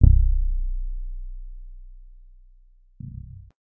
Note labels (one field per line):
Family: guitar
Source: electronic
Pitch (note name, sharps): B0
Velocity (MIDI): 25